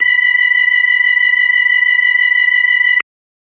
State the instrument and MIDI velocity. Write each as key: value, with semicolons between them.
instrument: electronic organ; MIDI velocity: 25